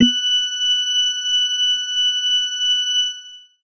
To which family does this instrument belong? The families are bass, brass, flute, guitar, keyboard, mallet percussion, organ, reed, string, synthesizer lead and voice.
organ